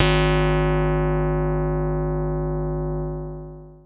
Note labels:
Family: keyboard; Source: electronic; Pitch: G#1; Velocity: 75; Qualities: distorted, long release

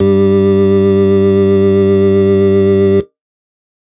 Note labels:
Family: organ; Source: electronic; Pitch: G2; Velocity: 50

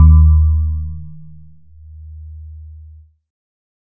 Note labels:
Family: keyboard; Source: electronic; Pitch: D#2; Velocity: 75

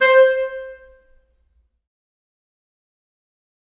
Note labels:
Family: reed; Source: acoustic; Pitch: C5; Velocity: 75; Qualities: fast decay, reverb

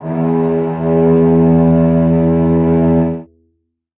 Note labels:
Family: string; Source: acoustic; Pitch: E2; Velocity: 25; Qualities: reverb

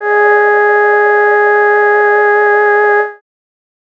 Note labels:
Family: voice; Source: synthesizer; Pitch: G#4; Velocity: 25

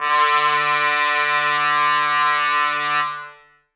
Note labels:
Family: brass; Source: acoustic; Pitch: D3; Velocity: 127; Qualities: bright, reverb

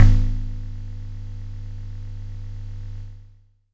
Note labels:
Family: mallet percussion; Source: acoustic; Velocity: 75; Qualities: distorted

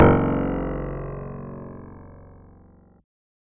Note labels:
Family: synthesizer lead; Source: synthesizer; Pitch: F#0; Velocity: 25; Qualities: bright, distorted

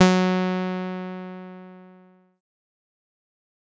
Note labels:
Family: bass; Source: synthesizer; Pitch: F#3; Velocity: 100; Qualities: distorted, fast decay

